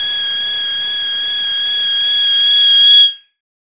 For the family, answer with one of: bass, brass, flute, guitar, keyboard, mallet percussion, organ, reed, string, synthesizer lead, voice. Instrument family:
bass